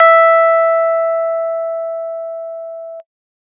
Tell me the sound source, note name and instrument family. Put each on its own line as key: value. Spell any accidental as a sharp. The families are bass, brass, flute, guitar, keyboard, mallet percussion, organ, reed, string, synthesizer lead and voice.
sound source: electronic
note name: E5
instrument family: keyboard